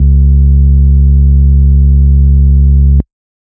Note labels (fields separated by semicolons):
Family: organ; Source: electronic; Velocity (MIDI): 75; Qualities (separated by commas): bright, distorted